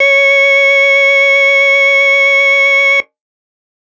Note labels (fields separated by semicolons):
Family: organ; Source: electronic; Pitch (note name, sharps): C#5; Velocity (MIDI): 127